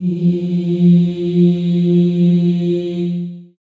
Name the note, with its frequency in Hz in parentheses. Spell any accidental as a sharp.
F3 (174.6 Hz)